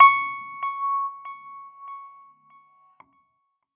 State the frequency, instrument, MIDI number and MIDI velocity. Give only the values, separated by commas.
1109 Hz, electronic keyboard, 85, 25